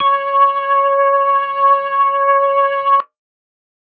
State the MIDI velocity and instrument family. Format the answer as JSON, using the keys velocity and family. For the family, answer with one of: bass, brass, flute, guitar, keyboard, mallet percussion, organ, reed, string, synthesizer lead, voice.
{"velocity": 100, "family": "organ"}